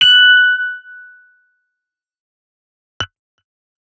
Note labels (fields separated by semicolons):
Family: guitar; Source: electronic; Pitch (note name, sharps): F#6; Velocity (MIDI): 50; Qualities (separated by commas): distorted, fast decay